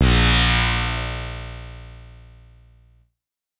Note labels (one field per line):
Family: bass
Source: synthesizer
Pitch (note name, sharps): A#1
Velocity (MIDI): 75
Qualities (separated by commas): bright, distorted